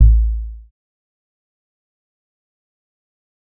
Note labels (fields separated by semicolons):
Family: bass; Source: synthesizer; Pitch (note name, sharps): A1; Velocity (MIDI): 127; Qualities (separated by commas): dark, fast decay, percussive